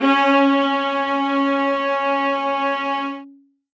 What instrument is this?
acoustic string instrument